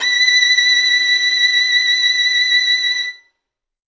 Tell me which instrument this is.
acoustic string instrument